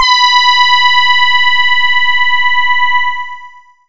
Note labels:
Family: voice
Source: synthesizer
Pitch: B5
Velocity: 75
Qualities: long release

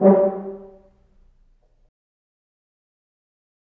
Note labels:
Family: brass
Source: acoustic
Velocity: 50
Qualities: dark, fast decay, percussive, reverb

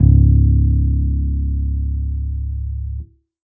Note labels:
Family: bass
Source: electronic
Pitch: C#1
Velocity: 50

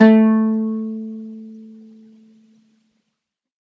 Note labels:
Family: string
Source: acoustic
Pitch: A3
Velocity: 50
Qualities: reverb

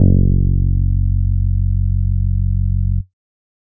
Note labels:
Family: bass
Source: synthesizer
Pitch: F#1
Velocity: 127

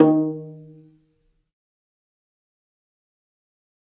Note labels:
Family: string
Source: acoustic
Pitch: D#3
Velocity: 25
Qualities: dark, fast decay, percussive, reverb

